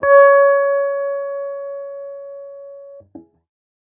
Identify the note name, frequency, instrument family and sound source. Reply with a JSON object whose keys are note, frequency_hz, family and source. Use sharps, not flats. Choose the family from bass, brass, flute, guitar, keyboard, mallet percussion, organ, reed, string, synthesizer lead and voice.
{"note": "C#5", "frequency_hz": 554.4, "family": "guitar", "source": "electronic"}